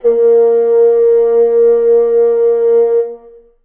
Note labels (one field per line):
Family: reed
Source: acoustic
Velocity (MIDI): 50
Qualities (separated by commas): long release, reverb